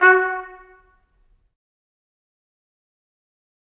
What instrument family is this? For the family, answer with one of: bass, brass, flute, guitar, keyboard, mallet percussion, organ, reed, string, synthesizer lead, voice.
brass